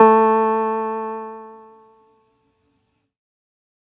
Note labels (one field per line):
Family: keyboard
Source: electronic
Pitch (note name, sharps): A3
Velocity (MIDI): 100